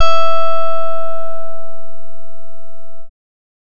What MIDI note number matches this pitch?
76